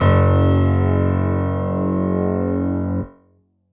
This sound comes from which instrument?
electronic keyboard